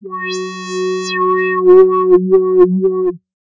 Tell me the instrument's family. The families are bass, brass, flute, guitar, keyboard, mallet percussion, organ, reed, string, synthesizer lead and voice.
bass